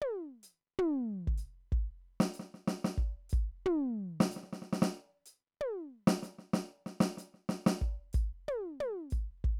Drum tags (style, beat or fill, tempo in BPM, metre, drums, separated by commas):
jazz, beat, 125 BPM, 4/4, closed hi-hat, hi-hat pedal, snare, high tom, floor tom, kick